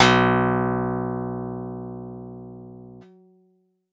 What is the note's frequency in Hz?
61.74 Hz